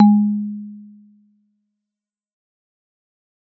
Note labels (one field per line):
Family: mallet percussion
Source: acoustic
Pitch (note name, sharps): G#3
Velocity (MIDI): 75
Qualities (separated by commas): dark, fast decay